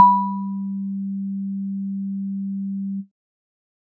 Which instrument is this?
electronic keyboard